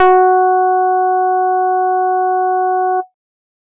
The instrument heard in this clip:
synthesizer bass